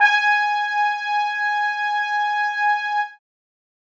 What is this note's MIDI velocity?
75